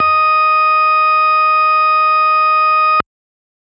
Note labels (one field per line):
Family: organ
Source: electronic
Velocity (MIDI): 25